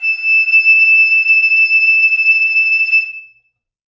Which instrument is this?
acoustic flute